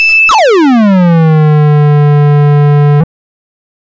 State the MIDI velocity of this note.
127